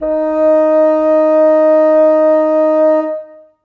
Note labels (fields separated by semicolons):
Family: reed; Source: acoustic; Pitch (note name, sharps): D#4; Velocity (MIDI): 75; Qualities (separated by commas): long release, reverb